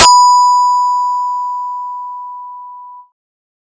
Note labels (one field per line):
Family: bass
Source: synthesizer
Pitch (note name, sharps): B5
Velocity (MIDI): 50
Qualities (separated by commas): bright